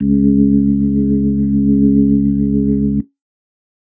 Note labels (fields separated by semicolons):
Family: organ; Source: electronic; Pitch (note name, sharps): C#2; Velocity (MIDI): 75